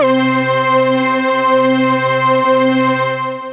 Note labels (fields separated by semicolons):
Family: synthesizer lead; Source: synthesizer; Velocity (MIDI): 127; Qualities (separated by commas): bright, long release